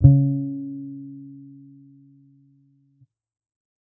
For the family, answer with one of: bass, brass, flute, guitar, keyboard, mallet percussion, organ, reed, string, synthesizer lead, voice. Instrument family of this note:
bass